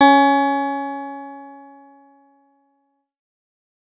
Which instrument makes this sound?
electronic guitar